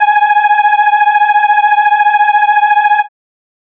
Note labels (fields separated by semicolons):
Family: organ; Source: electronic; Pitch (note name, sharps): G#5; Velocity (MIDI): 25